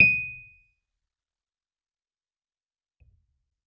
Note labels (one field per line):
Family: keyboard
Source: electronic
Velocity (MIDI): 100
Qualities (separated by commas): fast decay, percussive